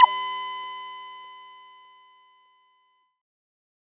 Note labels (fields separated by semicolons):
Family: bass; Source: synthesizer; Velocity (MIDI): 75; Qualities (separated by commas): bright, distorted